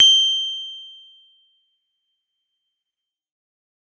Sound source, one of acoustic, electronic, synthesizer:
electronic